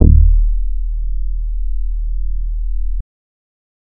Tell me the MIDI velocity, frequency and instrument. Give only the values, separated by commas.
75, 38.89 Hz, synthesizer bass